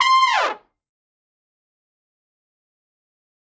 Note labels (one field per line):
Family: brass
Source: acoustic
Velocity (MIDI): 25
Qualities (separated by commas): bright, fast decay, reverb